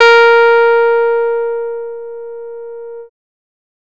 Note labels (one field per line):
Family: bass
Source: synthesizer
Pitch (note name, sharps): A#4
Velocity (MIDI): 127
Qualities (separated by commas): distorted